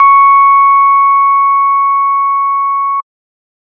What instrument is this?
electronic organ